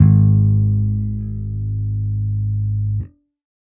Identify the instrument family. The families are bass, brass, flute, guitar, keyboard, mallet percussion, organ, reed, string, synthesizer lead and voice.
bass